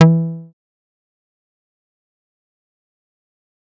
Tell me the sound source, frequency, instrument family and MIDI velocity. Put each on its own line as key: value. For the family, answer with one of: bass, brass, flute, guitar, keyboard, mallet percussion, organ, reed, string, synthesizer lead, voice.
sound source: synthesizer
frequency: 164.8 Hz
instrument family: bass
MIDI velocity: 127